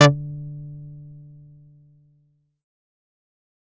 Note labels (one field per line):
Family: bass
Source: synthesizer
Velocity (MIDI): 25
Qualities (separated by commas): distorted, fast decay